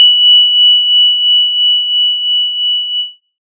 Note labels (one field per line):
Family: synthesizer lead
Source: synthesizer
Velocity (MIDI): 25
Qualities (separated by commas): bright